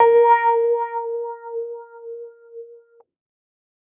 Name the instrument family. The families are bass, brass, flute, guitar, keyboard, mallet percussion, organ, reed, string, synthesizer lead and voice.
keyboard